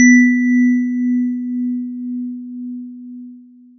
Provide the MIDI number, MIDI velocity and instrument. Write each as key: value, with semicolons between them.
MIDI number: 59; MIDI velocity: 50; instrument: acoustic mallet percussion instrument